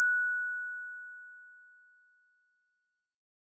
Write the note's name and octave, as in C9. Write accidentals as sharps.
F#6